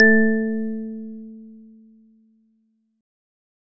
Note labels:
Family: organ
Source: electronic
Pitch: A3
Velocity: 127

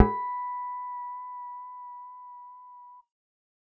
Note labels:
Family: bass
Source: synthesizer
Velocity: 25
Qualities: reverb

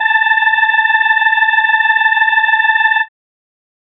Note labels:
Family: organ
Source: electronic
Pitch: A5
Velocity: 127

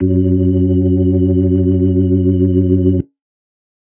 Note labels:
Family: organ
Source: electronic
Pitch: F#2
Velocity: 25

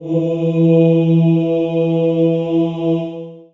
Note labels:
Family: voice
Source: acoustic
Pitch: E3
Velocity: 100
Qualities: dark, long release, reverb

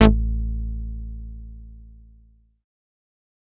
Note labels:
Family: bass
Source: synthesizer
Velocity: 100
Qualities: distorted, fast decay

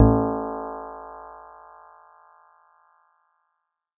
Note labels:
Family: keyboard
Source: electronic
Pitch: A1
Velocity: 50

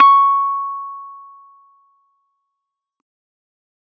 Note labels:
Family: keyboard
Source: electronic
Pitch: C#6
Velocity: 75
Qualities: fast decay

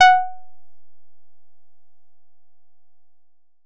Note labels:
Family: guitar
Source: synthesizer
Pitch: F#5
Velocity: 50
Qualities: long release

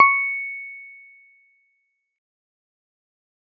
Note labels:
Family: guitar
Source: synthesizer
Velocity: 50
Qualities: fast decay

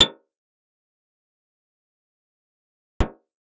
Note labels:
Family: guitar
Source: acoustic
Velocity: 50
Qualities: bright, fast decay, percussive, reverb

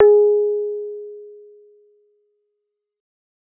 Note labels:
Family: keyboard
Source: electronic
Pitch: G#4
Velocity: 50

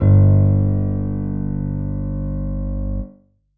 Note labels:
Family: keyboard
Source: electronic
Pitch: G1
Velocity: 25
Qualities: dark

